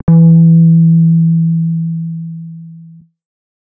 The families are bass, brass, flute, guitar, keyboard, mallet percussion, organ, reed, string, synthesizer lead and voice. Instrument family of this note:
bass